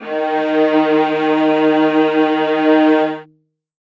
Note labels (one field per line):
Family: string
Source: acoustic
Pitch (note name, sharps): D#3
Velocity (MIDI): 100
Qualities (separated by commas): reverb